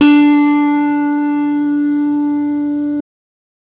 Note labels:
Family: keyboard; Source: electronic; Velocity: 127; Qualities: bright

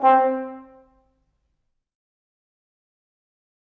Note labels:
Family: brass; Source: acoustic; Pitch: C4; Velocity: 75; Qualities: dark, fast decay, percussive, reverb

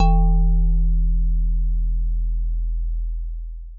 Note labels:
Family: mallet percussion; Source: acoustic; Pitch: E1; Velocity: 75; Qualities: dark, long release, reverb

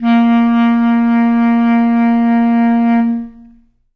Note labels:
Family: reed; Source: acoustic; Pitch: A#3; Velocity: 25; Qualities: long release, reverb

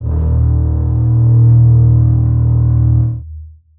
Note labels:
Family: string; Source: acoustic; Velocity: 75; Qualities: long release, reverb

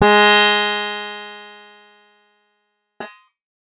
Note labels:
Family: guitar; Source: acoustic; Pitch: G#3; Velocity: 75; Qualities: bright, distorted

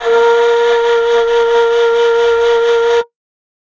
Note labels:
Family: flute; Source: acoustic; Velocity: 75

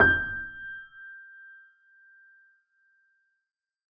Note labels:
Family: keyboard; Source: acoustic; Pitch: G6; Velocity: 50; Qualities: dark

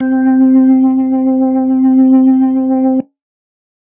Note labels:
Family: organ; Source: electronic; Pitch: C4; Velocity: 100

